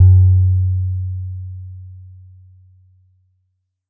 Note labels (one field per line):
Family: mallet percussion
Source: acoustic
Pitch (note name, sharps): F#2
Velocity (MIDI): 25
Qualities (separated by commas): dark